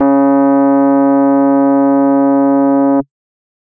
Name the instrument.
electronic organ